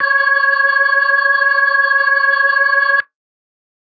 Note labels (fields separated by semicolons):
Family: organ; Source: electronic; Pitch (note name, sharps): C#5; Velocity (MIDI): 75; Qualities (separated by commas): bright